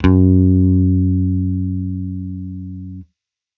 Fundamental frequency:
92.5 Hz